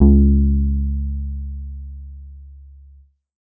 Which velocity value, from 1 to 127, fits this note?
50